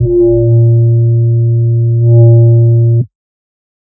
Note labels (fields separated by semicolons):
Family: bass; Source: synthesizer; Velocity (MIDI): 127; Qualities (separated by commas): dark